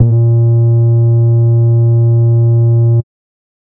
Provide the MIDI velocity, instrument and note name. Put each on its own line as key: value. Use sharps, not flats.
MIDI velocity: 100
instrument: synthesizer bass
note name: A#2